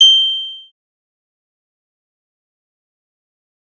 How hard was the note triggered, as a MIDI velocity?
75